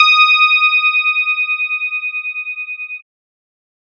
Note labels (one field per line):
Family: bass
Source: synthesizer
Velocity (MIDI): 127